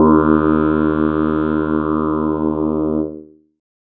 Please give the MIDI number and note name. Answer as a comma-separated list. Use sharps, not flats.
39, D#2